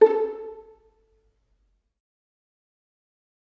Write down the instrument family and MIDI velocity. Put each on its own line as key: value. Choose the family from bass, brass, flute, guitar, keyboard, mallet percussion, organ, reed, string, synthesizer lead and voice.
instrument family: string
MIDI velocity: 50